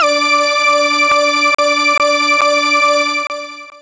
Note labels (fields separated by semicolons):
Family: synthesizer lead; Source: synthesizer; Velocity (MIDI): 100; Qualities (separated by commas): bright, long release